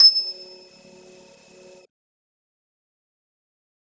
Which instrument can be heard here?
electronic keyboard